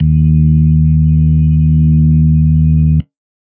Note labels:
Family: organ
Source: electronic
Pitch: D#2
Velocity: 100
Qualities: dark

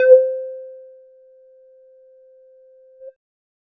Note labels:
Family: bass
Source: synthesizer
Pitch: C5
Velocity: 25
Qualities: dark, distorted, percussive

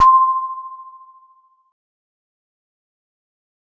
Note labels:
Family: mallet percussion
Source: acoustic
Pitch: C6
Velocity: 25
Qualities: fast decay

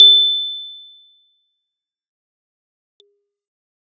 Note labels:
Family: keyboard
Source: acoustic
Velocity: 25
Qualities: bright, fast decay

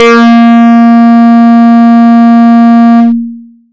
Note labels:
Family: bass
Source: synthesizer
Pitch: A#3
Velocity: 127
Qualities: bright, distorted, long release

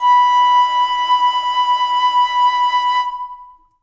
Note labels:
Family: flute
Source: acoustic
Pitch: B5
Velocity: 127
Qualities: long release, reverb

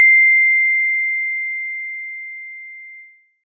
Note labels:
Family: mallet percussion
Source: acoustic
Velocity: 50

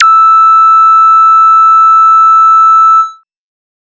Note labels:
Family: bass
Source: synthesizer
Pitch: E6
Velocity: 127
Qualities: distorted

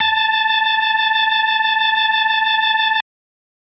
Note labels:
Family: organ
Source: electronic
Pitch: A5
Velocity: 50

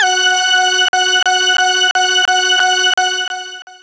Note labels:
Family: synthesizer lead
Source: synthesizer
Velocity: 75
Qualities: bright, long release

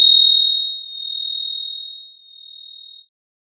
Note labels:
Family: keyboard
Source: electronic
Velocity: 75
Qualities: bright, multiphonic

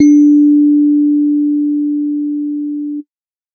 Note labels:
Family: keyboard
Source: electronic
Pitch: D4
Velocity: 50

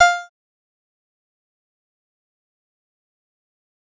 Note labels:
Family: bass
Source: synthesizer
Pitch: F5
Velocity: 50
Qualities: bright, distorted, fast decay, percussive

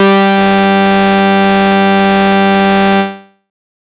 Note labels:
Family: bass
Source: synthesizer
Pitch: G3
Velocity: 25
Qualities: bright, distorted

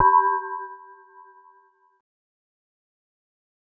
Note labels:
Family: mallet percussion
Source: synthesizer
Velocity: 75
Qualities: fast decay, multiphonic

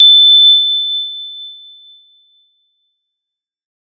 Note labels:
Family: mallet percussion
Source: acoustic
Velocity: 100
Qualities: bright

